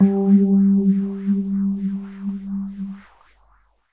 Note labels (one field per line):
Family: keyboard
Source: electronic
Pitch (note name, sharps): G3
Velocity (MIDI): 25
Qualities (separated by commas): dark, non-linear envelope